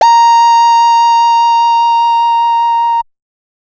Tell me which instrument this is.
synthesizer bass